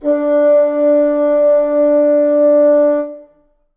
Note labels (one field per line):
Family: reed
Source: acoustic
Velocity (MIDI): 50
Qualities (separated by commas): reverb